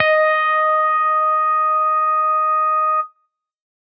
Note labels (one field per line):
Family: bass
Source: synthesizer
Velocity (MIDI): 127